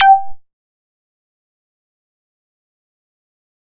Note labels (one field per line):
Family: bass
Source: synthesizer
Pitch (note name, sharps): G5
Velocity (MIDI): 75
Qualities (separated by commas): fast decay, percussive